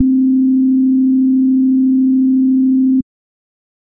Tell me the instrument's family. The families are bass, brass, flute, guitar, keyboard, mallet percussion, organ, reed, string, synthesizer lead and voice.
bass